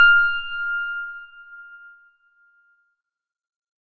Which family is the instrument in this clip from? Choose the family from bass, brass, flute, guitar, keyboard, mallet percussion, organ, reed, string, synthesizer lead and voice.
organ